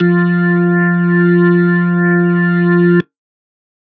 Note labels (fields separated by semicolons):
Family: organ; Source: electronic; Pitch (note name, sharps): F3; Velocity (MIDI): 100